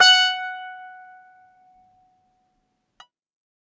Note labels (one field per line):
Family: guitar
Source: acoustic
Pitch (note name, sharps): F#5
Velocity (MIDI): 25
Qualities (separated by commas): bright, multiphonic, reverb